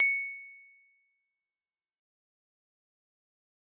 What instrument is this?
acoustic mallet percussion instrument